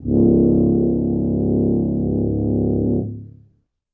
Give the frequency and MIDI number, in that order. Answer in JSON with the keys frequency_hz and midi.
{"frequency_hz": 34.65, "midi": 25}